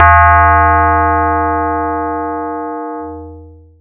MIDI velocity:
127